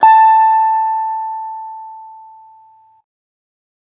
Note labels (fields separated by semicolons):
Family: guitar; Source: electronic; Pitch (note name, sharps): A5; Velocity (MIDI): 100